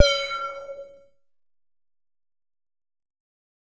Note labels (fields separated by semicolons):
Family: bass; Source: synthesizer; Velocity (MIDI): 50; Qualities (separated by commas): bright, distorted